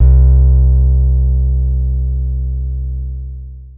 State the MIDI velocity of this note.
75